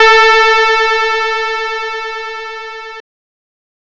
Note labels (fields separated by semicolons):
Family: guitar; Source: synthesizer; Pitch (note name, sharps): A4; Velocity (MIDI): 25; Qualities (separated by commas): bright, distorted